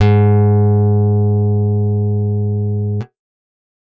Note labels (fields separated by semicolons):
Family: guitar; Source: acoustic; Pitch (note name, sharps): G#2; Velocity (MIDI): 75